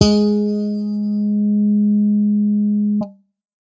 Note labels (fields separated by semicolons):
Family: bass; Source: electronic; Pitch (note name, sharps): G#3; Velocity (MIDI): 100